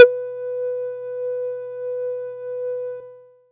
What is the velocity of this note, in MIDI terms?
25